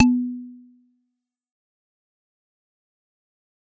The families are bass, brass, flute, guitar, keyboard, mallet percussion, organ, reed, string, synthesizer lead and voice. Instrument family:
mallet percussion